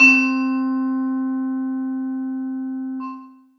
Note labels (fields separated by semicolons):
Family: mallet percussion; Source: acoustic; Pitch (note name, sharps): C4; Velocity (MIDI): 127; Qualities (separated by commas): reverb